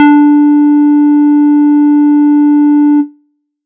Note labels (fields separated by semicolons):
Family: bass; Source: synthesizer; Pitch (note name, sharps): D4; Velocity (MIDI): 50